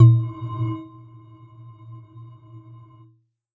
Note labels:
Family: mallet percussion; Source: electronic; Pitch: A#2; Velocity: 100; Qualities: dark, non-linear envelope

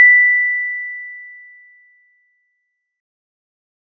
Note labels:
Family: mallet percussion; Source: acoustic; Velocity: 50

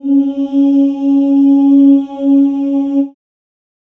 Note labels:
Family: voice; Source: acoustic; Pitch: C#4; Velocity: 25; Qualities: dark, reverb

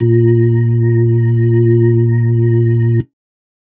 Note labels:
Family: organ; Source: electronic; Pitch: A#2; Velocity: 25; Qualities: dark

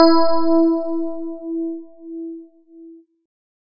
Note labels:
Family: keyboard; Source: electronic; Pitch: E4; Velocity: 127

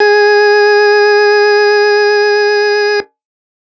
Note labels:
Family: organ; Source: electronic; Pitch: G#4; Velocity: 75

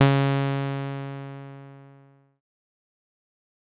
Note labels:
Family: bass; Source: synthesizer; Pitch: C#3; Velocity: 127; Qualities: bright, distorted, fast decay

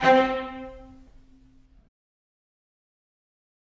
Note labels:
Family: string; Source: acoustic; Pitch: C4; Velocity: 50; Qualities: fast decay, reverb

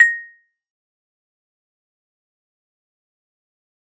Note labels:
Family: mallet percussion; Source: acoustic; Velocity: 127; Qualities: fast decay, percussive

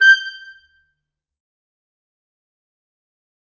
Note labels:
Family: reed; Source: acoustic; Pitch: G6; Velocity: 127; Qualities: fast decay, percussive, reverb

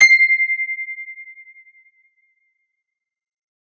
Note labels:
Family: guitar; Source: electronic; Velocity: 50; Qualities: multiphonic, non-linear envelope

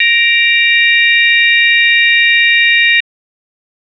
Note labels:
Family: organ; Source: electronic; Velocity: 127; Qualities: bright

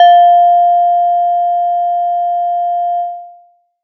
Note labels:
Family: mallet percussion; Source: acoustic; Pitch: F5; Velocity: 127

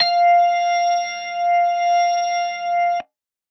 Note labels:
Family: organ; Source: electronic; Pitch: F5; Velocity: 75

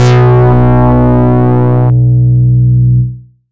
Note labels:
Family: bass; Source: synthesizer; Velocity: 100; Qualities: bright, distorted

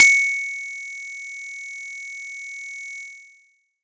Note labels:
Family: mallet percussion; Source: acoustic; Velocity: 75; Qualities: bright, distorted

